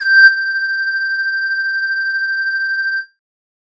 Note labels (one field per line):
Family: flute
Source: synthesizer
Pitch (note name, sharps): G6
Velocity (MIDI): 25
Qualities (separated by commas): distorted